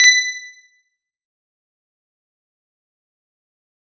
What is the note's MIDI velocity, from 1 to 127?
127